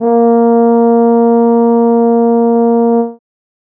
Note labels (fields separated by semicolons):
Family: brass; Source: acoustic; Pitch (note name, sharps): A#3; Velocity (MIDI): 100; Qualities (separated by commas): dark